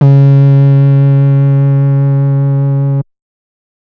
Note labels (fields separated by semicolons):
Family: bass; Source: synthesizer; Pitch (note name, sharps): C#3; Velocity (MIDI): 75; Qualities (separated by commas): distorted